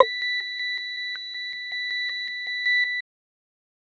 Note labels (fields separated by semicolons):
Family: bass; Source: synthesizer; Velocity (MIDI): 127; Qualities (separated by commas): bright, tempo-synced